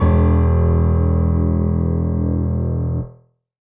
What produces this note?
electronic keyboard